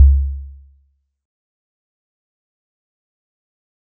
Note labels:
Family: mallet percussion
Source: acoustic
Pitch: C#2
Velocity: 25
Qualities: fast decay, percussive

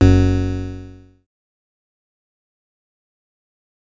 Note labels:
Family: bass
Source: synthesizer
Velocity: 50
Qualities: bright, distorted, fast decay

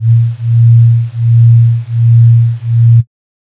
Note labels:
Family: flute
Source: synthesizer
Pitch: A#2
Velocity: 127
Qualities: dark

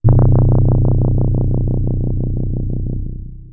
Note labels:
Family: keyboard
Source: electronic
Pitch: B0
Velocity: 50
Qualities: dark, distorted, long release

